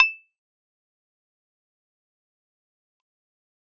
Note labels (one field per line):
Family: keyboard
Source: electronic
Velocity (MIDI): 50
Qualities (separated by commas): fast decay, percussive